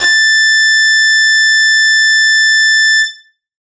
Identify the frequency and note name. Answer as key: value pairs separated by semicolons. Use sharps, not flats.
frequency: 1760 Hz; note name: A6